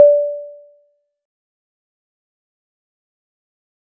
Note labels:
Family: mallet percussion; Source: acoustic; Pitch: D5; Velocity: 25; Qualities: fast decay, percussive

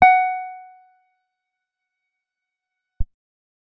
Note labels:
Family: guitar; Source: acoustic; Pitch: F#5; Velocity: 25; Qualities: fast decay, percussive

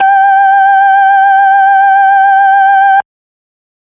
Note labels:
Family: organ; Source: electronic; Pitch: G5; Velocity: 100

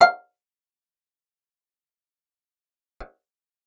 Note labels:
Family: guitar; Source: acoustic; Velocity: 75; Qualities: fast decay, percussive, reverb

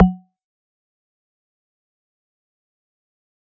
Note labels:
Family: mallet percussion; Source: acoustic; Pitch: F#3; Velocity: 50; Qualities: fast decay, percussive

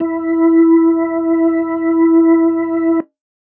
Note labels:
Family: organ; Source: electronic; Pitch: E4; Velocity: 127

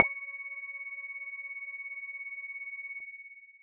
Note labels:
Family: mallet percussion; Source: electronic; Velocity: 75

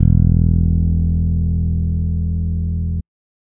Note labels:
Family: bass; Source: electronic; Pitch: E1; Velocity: 50

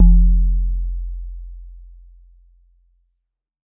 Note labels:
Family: mallet percussion; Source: acoustic; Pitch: F1; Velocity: 127; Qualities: dark

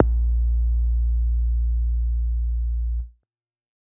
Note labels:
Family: bass; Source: synthesizer; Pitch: A#1; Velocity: 127; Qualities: dark, distorted

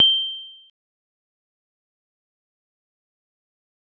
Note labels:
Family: guitar; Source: synthesizer; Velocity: 50; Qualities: dark, fast decay, percussive

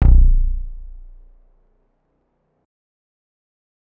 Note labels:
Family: keyboard; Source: electronic; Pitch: A#0; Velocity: 25; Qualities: dark

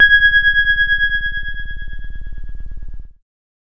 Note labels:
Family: keyboard; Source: electronic; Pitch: G#6; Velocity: 100; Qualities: dark

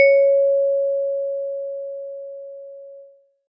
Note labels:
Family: mallet percussion; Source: acoustic; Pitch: C#5; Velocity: 25

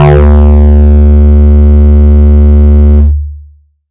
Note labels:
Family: bass; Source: synthesizer; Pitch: D2; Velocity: 127; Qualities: bright, distorted, long release

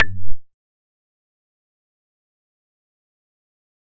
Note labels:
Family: bass; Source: synthesizer; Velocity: 50; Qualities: fast decay, percussive

